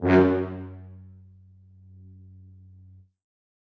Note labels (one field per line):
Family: brass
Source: acoustic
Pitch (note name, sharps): F#2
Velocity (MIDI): 50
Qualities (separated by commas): reverb